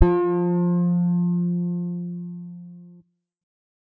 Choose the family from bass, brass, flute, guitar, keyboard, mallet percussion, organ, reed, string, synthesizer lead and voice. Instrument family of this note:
guitar